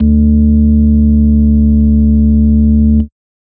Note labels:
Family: organ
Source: electronic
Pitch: D2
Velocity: 50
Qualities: dark

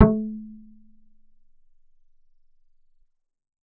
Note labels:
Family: bass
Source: synthesizer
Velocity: 127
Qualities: dark, percussive, reverb

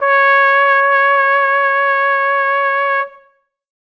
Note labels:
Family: brass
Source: acoustic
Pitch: C#5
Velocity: 75

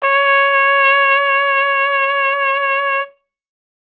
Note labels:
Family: brass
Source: acoustic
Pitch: C#5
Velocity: 75

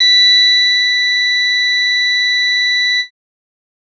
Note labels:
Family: bass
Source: synthesizer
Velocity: 25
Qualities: bright, distorted

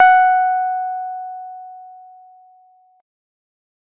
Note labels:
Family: keyboard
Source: electronic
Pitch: F#5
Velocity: 100

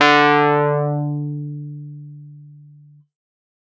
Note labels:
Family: keyboard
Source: electronic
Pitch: D3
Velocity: 127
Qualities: distorted

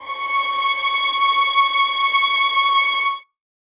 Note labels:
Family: string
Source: acoustic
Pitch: C#6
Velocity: 25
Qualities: reverb

